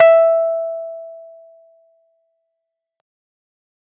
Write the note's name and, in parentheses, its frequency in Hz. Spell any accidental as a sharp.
E5 (659.3 Hz)